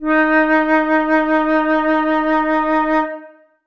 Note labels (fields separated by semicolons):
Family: flute; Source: acoustic; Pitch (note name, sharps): D#4; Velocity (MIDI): 100; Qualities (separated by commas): reverb